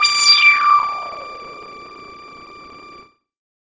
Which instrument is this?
synthesizer bass